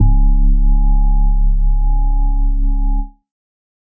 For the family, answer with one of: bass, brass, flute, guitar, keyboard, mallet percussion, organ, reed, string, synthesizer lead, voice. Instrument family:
organ